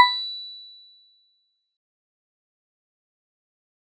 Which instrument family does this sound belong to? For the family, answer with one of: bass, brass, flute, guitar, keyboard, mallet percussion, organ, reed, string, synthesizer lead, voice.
mallet percussion